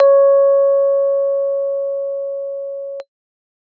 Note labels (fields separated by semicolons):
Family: keyboard; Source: electronic; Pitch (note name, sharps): C#5; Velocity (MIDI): 50